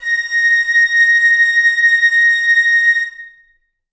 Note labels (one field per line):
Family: reed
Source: acoustic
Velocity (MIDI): 75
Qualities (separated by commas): reverb